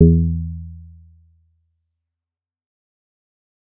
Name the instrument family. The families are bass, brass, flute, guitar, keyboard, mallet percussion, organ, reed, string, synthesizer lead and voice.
bass